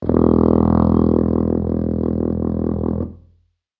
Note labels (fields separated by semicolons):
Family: brass; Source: acoustic; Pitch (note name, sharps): E1; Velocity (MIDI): 50